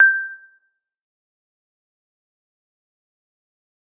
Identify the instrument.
acoustic mallet percussion instrument